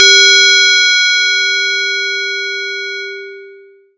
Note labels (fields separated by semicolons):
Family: mallet percussion; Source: acoustic; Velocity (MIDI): 75; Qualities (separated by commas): distorted, long release